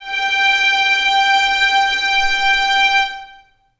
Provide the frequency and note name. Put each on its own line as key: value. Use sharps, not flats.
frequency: 784 Hz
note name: G5